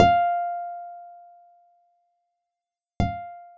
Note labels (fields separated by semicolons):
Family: guitar; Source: acoustic; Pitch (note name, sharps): F5; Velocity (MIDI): 100